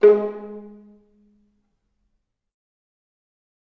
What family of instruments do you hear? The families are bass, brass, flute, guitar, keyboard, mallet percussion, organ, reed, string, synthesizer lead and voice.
string